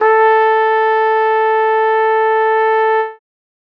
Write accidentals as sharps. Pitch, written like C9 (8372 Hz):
A4 (440 Hz)